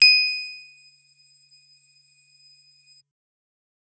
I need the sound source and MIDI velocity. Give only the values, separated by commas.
electronic, 127